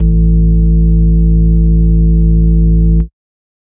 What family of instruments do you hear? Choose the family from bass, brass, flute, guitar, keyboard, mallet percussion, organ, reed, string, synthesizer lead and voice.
organ